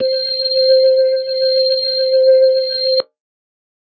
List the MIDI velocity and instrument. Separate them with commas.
75, electronic organ